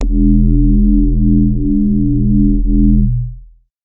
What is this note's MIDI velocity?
100